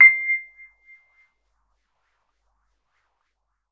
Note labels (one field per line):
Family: keyboard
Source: electronic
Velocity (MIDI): 50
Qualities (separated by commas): non-linear envelope, percussive